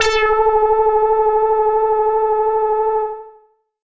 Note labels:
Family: bass; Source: synthesizer; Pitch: A4; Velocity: 75; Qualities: distorted, tempo-synced

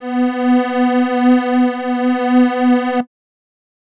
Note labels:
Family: reed; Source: acoustic; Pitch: B3; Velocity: 100

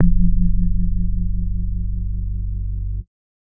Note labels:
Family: bass; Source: synthesizer; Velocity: 25

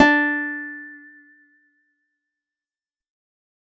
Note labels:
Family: guitar; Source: acoustic; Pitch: D4; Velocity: 25; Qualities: fast decay

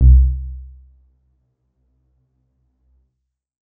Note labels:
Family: keyboard; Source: electronic; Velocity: 50; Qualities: dark, percussive, reverb

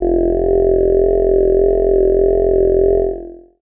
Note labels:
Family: voice; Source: synthesizer; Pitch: F1; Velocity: 75; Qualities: long release

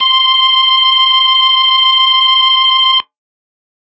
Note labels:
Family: organ; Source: electronic; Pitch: C6; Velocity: 127; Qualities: distorted

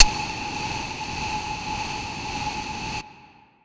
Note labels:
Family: flute; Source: acoustic; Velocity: 100; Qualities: distorted

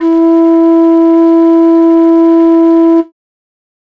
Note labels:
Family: flute; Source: acoustic; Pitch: E4; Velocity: 100

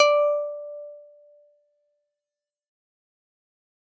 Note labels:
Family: keyboard; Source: electronic; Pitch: D5; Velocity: 100; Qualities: fast decay

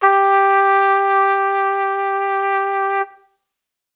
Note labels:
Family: brass; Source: acoustic; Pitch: G4; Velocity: 25

